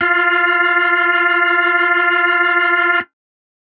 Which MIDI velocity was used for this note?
100